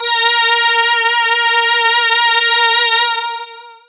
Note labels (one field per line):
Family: voice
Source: synthesizer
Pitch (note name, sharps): A#4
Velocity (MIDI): 127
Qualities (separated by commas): bright, distorted, long release